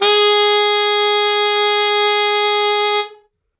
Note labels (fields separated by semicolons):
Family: reed; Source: acoustic; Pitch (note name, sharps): G#4; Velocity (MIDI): 100; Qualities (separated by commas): reverb